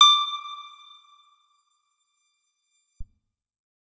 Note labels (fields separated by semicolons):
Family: guitar; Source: electronic; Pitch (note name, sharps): D6; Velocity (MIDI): 127; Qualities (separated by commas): bright, percussive, reverb